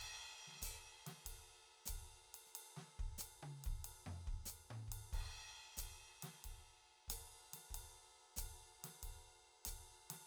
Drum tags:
jazz
beat
93 BPM
4/4
ride, hi-hat pedal, snare, high tom, mid tom, floor tom, kick

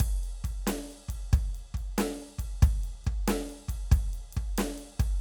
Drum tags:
rock
beat
92 BPM
4/4
ride, snare, kick

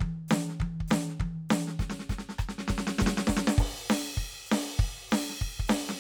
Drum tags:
rockabilly
beat
200 BPM
4/4
crash, hi-hat pedal, snare, cross-stick, high tom, kick

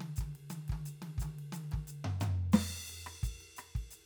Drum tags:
chacarera
beat
118 BPM
4/4
crash, ride, hi-hat pedal, snare, cross-stick, high tom, floor tom, kick

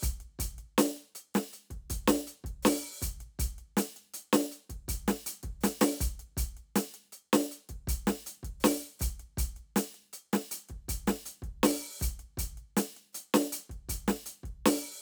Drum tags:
funk
beat
80 BPM
4/4
closed hi-hat, open hi-hat, hi-hat pedal, snare, kick

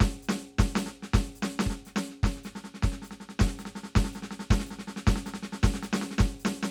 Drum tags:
swing
beat
215 BPM
4/4
hi-hat pedal, snare, kick

